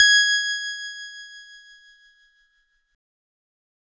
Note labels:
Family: keyboard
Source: electronic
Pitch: G#6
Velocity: 75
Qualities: bright, distorted

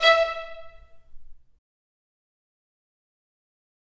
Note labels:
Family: string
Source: acoustic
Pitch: E5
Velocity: 127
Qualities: fast decay, reverb

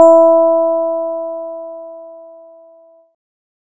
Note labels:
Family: bass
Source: synthesizer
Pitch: E4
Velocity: 50

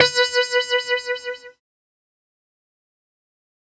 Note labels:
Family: keyboard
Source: synthesizer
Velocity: 100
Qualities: distorted, fast decay

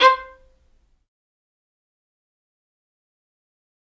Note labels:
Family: string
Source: acoustic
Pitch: C5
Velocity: 50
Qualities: fast decay, percussive, reverb

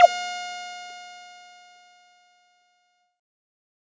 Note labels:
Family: bass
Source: synthesizer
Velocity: 75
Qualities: bright, distorted

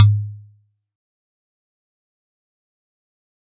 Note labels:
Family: mallet percussion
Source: acoustic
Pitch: G#2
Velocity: 50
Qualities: fast decay, percussive

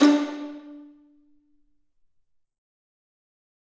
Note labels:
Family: string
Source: acoustic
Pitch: D4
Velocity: 127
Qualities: bright, fast decay, percussive, reverb

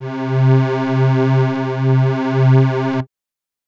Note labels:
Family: reed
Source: acoustic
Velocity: 100

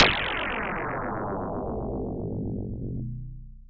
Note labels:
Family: mallet percussion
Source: electronic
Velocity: 127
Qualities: bright, long release

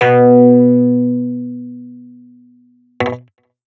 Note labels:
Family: guitar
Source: electronic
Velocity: 100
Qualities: distorted

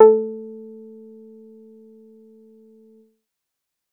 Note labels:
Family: bass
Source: synthesizer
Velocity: 50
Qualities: dark, percussive

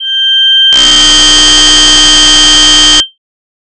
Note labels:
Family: voice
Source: synthesizer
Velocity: 50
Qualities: bright

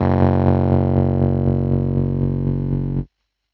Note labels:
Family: keyboard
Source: electronic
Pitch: F#1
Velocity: 100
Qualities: distorted, tempo-synced

